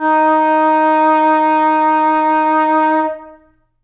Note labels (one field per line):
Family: flute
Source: acoustic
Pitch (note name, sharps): D#4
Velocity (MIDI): 127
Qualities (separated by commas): reverb